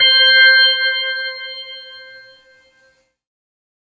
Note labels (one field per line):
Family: keyboard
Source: synthesizer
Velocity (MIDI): 100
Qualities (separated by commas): bright